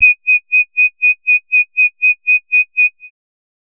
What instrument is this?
synthesizer bass